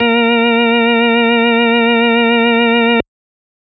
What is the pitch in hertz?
233.1 Hz